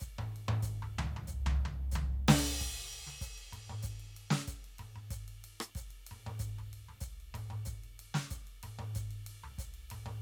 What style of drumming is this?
Afrobeat